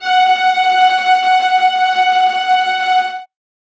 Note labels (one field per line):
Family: string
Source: acoustic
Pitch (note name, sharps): F#5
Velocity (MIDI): 127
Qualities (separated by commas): bright, non-linear envelope, reverb